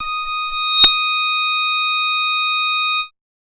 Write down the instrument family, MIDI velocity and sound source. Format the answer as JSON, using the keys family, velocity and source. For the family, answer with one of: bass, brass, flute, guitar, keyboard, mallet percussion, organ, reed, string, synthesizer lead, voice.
{"family": "bass", "velocity": 100, "source": "synthesizer"}